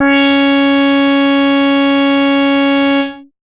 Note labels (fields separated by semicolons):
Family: bass; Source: synthesizer; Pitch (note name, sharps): C#4; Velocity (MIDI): 127; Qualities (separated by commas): bright, distorted